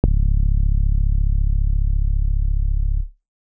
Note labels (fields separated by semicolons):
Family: keyboard; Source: electronic; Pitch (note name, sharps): C#1; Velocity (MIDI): 50; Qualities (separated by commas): distorted